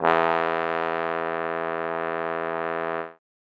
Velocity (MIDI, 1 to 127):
127